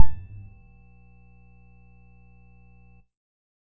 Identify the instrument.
synthesizer bass